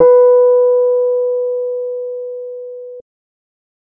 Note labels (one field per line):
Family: keyboard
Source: electronic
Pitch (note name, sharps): B4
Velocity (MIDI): 75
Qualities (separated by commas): dark